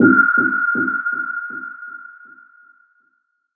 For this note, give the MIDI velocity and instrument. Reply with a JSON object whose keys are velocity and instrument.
{"velocity": 25, "instrument": "synthesizer lead"}